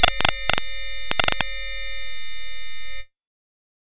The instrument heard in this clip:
synthesizer bass